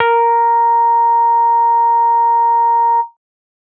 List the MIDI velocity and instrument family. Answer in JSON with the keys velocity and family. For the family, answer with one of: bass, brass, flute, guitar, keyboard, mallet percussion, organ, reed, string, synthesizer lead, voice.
{"velocity": 75, "family": "bass"}